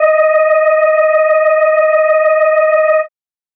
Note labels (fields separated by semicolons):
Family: organ; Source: electronic; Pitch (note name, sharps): D#5; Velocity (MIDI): 75